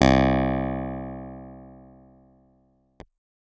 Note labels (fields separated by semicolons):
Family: keyboard; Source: electronic; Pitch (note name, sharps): C2; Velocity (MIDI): 127